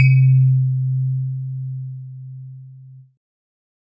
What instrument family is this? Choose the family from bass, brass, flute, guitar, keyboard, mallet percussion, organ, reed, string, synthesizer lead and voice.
keyboard